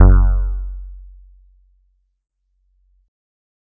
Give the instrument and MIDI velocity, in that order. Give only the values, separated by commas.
electronic keyboard, 100